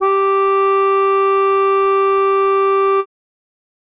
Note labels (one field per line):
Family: reed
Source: acoustic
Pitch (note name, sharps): G4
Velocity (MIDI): 75